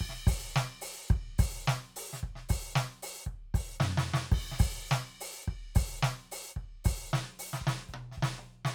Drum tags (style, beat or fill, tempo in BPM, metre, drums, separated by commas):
swing, beat, 110 BPM, 4/4, crash, open hi-hat, hi-hat pedal, snare, high tom, mid tom, kick